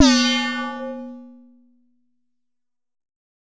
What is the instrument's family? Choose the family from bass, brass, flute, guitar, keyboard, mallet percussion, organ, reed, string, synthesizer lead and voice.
bass